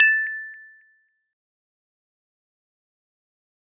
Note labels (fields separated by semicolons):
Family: mallet percussion; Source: acoustic; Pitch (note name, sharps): A6; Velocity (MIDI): 75; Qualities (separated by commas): fast decay, percussive